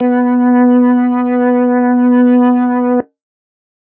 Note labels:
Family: organ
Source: electronic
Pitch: B3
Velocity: 25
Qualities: distorted

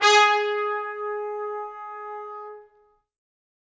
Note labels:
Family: brass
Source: acoustic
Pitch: G#4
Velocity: 127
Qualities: bright, reverb

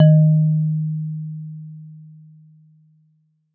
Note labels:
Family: mallet percussion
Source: acoustic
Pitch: D#3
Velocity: 25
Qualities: dark, reverb

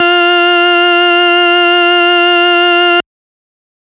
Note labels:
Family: organ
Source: electronic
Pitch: F4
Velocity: 100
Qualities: bright, distorted

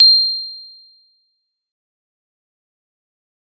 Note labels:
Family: mallet percussion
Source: acoustic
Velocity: 100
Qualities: bright, fast decay, percussive

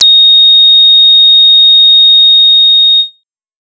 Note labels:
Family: bass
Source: synthesizer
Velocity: 127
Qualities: bright, distorted

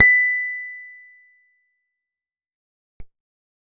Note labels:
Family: guitar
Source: acoustic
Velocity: 25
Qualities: bright, fast decay

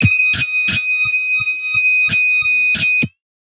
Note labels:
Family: guitar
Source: synthesizer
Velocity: 127

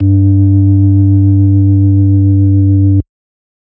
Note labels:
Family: organ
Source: electronic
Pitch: G2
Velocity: 75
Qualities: distorted

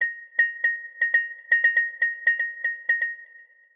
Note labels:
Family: mallet percussion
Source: synthesizer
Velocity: 100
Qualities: long release, multiphonic, percussive, tempo-synced

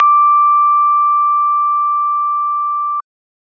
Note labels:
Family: organ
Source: electronic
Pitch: D6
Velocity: 25

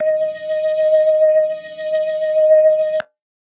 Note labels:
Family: organ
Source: electronic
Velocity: 25

